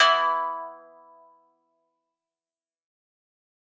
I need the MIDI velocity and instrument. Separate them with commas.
127, acoustic guitar